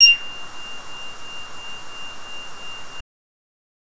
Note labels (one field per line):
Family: bass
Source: synthesizer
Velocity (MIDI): 100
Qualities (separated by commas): bright, distorted